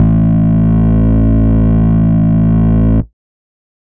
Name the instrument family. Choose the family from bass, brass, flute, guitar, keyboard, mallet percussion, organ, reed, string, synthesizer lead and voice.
bass